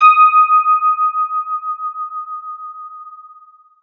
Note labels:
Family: guitar; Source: electronic; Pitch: D#6; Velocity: 25; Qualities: bright, long release, multiphonic, non-linear envelope

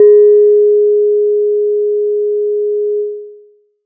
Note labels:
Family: mallet percussion; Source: acoustic; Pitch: G#4; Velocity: 25; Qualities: long release

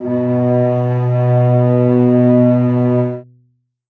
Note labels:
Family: string; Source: acoustic; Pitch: B2; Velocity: 25; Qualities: reverb

